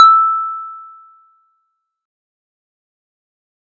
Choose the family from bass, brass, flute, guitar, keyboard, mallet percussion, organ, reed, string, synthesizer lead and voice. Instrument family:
mallet percussion